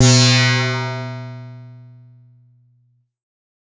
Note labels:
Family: bass; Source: synthesizer; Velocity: 25; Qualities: bright, distorted

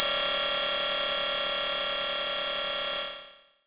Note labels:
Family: bass; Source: synthesizer; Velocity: 127; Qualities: bright, distorted, long release

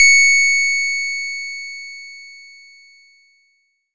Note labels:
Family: bass; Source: synthesizer; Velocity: 75; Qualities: bright, distorted

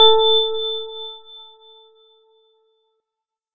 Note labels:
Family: organ; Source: electronic; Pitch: A4; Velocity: 100

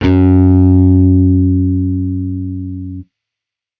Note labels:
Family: bass; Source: electronic; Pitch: F#2; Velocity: 100; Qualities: distorted

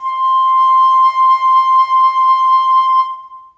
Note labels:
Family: flute; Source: acoustic; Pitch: C6; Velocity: 25; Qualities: long release, reverb

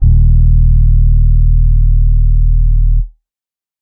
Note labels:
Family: keyboard; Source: electronic; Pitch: D#1; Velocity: 50; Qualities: dark

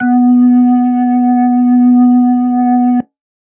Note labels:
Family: organ; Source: electronic; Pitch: B3; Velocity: 25; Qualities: distorted

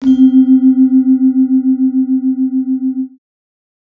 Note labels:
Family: mallet percussion; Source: acoustic; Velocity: 75; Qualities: multiphonic

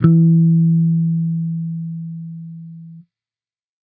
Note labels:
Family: bass; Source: electronic; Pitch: E3; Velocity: 50

